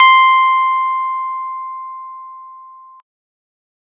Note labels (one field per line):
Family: keyboard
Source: electronic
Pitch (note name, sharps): C6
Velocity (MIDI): 100